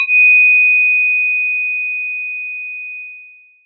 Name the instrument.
electronic mallet percussion instrument